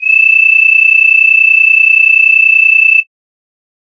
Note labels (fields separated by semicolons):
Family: flute; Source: synthesizer; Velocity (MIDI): 127; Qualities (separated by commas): bright